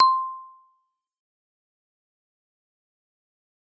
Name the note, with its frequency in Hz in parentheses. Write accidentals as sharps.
C6 (1047 Hz)